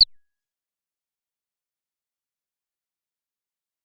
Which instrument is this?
synthesizer bass